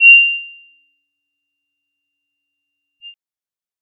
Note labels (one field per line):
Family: bass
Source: synthesizer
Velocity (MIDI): 75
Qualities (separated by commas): bright, percussive